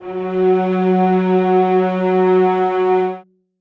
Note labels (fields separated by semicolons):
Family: string; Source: acoustic; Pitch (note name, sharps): F#3; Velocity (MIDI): 50; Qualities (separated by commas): reverb